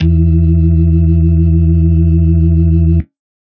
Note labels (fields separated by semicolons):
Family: organ; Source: electronic; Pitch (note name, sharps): E2; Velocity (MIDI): 100; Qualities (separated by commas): dark